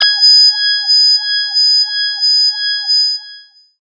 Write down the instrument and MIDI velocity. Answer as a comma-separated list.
synthesizer voice, 100